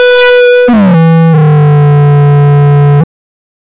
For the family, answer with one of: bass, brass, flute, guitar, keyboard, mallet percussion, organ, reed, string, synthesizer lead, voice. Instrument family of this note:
bass